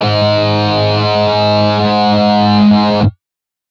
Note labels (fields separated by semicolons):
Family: guitar; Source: synthesizer; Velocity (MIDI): 25; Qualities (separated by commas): bright, distorted